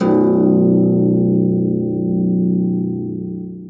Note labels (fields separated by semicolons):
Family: string; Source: acoustic; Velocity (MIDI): 25; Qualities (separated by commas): long release, reverb